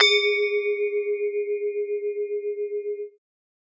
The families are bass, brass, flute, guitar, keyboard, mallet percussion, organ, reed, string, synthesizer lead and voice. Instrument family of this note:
mallet percussion